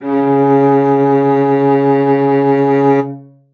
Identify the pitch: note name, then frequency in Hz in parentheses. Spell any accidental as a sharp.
C#3 (138.6 Hz)